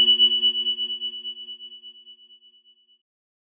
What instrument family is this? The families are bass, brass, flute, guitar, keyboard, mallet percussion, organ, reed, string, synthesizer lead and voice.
keyboard